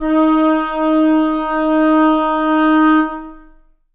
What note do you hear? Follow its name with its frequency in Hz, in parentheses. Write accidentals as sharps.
D#4 (311.1 Hz)